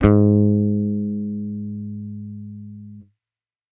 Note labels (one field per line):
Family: bass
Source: electronic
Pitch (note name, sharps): G#2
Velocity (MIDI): 75